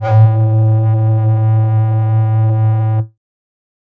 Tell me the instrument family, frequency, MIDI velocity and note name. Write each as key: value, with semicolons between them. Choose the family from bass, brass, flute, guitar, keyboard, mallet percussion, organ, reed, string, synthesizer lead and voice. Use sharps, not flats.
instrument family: flute; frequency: 110 Hz; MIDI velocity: 75; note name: A2